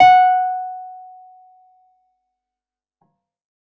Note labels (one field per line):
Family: keyboard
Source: electronic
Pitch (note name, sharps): F#5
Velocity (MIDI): 127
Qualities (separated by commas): fast decay